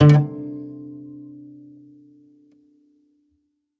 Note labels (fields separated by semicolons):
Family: string; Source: acoustic; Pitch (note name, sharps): D3; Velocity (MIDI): 100; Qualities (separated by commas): reverb